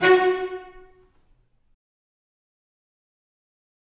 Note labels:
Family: string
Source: acoustic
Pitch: F#4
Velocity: 127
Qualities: fast decay, reverb

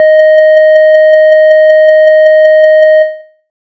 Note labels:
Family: bass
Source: synthesizer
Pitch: D#5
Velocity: 127

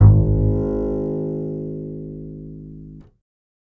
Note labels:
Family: bass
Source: electronic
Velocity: 100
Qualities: reverb

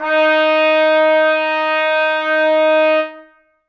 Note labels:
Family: brass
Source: acoustic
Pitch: D#4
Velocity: 75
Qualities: reverb

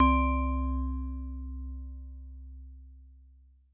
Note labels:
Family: mallet percussion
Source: acoustic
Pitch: C2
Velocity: 127

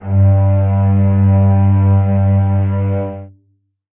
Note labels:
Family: string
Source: acoustic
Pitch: G2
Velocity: 50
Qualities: reverb

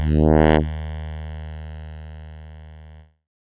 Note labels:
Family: keyboard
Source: synthesizer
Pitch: D#2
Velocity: 50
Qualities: bright, distorted

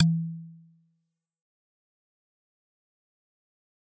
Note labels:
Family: mallet percussion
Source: acoustic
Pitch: E3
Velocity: 100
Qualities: fast decay, percussive

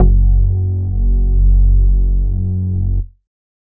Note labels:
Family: bass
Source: synthesizer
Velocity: 50

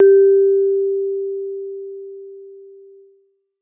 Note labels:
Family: mallet percussion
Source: acoustic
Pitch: G4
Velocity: 75

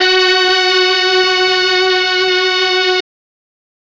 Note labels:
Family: brass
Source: electronic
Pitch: F#4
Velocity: 127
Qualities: bright

